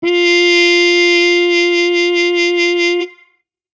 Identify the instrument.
acoustic brass instrument